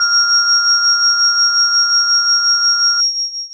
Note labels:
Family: mallet percussion; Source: electronic; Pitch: F6; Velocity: 25; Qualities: bright, long release

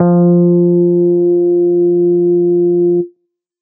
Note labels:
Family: bass; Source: synthesizer; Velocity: 127

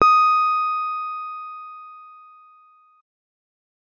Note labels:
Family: keyboard; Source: electronic; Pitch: D#6; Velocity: 50

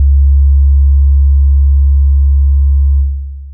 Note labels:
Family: synthesizer lead; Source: synthesizer; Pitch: C#2; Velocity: 25; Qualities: dark, long release

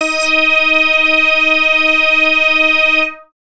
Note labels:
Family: bass; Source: synthesizer; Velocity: 127; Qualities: bright, distorted

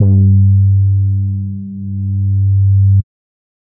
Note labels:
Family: bass; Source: synthesizer; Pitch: G2; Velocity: 127; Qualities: dark

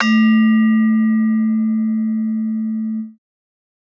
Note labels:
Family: mallet percussion; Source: acoustic; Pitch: A3; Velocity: 50

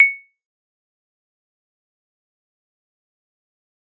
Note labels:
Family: mallet percussion; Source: acoustic; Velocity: 75; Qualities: fast decay, percussive

